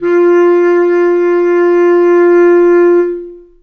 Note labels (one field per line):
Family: reed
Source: acoustic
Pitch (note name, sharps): F4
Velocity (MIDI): 25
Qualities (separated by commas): long release, reverb